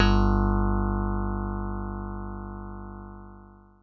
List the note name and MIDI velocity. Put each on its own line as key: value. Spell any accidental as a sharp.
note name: G1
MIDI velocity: 127